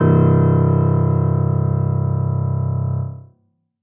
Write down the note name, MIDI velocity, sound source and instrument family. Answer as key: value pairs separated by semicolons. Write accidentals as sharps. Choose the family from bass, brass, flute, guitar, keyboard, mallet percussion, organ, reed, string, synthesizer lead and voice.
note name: C1; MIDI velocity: 100; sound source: acoustic; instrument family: keyboard